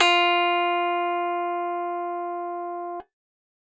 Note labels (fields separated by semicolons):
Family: keyboard; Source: electronic; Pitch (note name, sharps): F4; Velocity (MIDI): 75